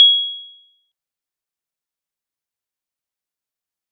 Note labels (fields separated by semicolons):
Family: mallet percussion; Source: acoustic; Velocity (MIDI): 25; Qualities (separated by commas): fast decay, percussive